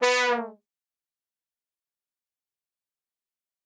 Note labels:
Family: brass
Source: acoustic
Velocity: 100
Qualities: bright, fast decay, reverb

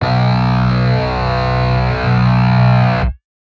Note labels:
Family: guitar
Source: synthesizer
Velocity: 127

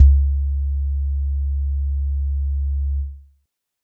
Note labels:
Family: keyboard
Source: electronic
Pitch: C#2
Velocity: 50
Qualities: dark

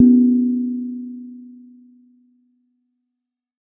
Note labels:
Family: mallet percussion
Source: acoustic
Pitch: B3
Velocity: 25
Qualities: dark, reverb

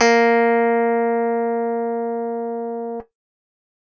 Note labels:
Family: keyboard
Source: electronic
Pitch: A#3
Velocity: 50

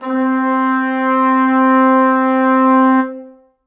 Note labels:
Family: brass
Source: acoustic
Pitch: C4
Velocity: 75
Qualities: dark, reverb

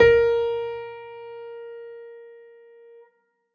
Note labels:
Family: keyboard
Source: acoustic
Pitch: A#4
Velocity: 100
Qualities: reverb

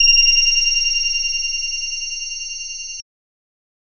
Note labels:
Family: bass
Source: synthesizer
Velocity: 127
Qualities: bright, distorted, multiphonic

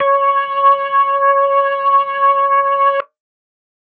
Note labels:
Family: organ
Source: electronic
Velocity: 25

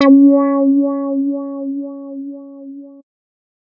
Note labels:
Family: bass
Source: synthesizer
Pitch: C#4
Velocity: 75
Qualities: distorted

